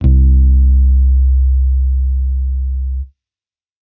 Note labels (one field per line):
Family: bass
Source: electronic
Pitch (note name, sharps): C2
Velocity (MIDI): 25